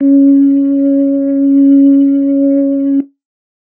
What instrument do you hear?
electronic organ